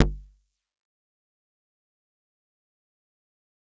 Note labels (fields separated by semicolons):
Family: mallet percussion; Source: acoustic; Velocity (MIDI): 25; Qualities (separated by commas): fast decay, multiphonic, percussive